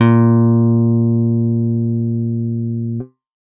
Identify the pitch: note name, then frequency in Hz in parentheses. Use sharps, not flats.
A#2 (116.5 Hz)